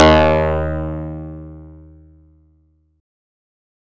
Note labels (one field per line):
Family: guitar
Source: acoustic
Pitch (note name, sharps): D#2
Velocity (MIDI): 127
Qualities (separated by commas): bright, distorted